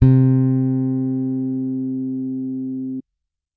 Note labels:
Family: bass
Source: electronic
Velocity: 75

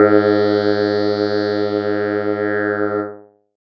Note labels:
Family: keyboard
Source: electronic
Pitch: G#2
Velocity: 75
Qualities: distorted, multiphonic

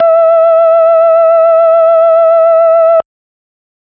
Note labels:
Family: organ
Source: electronic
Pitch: E5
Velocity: 100

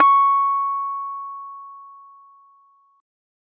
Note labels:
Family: keyboard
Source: electronic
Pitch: C#6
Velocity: 127

